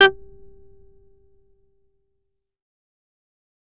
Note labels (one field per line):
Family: bass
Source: synthesizer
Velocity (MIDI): 127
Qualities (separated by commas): distorted, fast decay, percussive